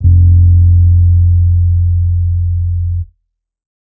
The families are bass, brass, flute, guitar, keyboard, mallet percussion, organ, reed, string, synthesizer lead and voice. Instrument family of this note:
bass